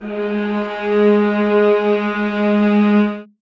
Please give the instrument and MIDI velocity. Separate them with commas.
acoustic string instrument, 25